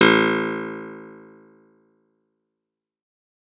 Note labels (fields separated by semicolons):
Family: guitar; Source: acoustic; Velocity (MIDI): 75; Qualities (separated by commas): bright, fast decay